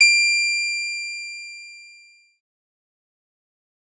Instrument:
synthesizer bass